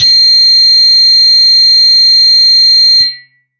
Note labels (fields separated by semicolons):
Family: guitar; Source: electronic; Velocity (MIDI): 100; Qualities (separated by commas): bright, distorted